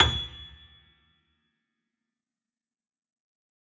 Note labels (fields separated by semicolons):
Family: keyboard; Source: acoustic; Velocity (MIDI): 100; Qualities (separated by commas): fast decay, percussive, reverb